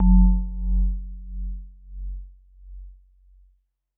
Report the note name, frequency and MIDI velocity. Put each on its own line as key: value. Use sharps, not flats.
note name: F#1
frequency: 46.25 Hz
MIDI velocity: 50